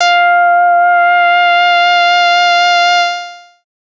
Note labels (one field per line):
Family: bass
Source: synthesizer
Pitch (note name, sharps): F5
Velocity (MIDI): 127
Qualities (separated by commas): distorted, long release